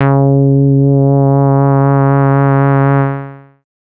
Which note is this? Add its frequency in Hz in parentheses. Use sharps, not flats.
C#3 (138.6 Hz)